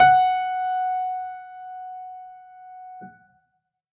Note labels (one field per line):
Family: keyboard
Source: acoustic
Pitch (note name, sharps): F#5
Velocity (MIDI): 50